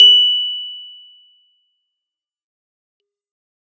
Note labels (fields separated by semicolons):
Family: keyboard; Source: acoustic; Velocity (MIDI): 100; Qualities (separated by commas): bright, fast decay